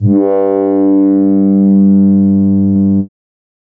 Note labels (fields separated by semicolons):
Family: keyboard; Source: synthesizer; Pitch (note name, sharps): G2; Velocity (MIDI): 75